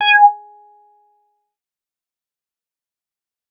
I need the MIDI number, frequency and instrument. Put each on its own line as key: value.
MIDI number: 80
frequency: 830.6 Hz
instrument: synthesizer bass